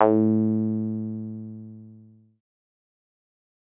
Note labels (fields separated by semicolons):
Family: synthesizer lead; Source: synthesizer; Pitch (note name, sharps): A2; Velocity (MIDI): 25; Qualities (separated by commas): distorted, fast decay